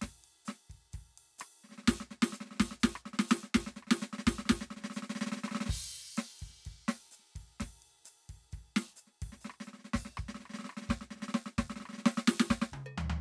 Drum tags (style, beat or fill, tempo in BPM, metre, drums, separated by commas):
bossa nova, beat, 127 BPM, 4/4, crash, ride, hi-hat pedal, percussion, snare, cross-stick, mid tom, floor tom, kick